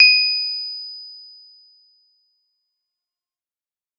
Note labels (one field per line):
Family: guitar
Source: synthesizer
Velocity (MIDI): 100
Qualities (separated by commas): bright